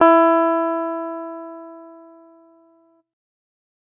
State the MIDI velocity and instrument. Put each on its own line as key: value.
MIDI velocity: 25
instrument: electronic guitar